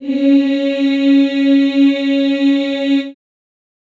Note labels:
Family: voice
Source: acoustic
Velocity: 75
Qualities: reverb

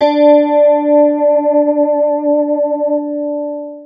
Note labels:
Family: guitar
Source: electronic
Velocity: 25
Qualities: long release, multiphonic, non-linear envelope

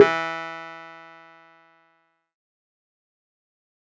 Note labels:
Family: keyboard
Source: electronic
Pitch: E3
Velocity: 127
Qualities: distorted, fast decay

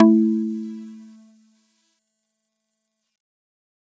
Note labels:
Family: mallet percussion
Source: acoustic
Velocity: 25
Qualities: multiphonic

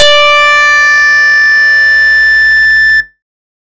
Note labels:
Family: bass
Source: synthesizer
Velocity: 100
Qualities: bright, distorted

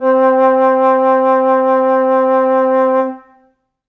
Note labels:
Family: flute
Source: acoustic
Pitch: C4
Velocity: 75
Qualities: reverb

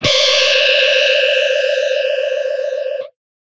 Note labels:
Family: guitar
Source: electronic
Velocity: 50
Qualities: bright, distorted

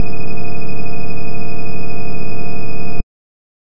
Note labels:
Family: bass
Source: synthesizer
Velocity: 25

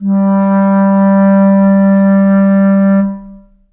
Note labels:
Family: reed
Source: acoustic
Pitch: G3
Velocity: 25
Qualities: dark, long release, reverb

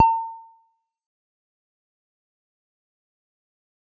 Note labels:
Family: bass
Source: synthesizer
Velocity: 100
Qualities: fast decay, percussive

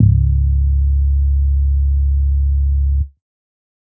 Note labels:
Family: bass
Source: synthesizer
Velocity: 50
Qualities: dark

